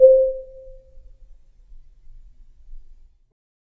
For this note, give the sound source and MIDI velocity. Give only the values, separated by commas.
acoustic, 25